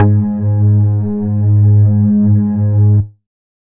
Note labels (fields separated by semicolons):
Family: bass; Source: synthesizer; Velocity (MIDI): 75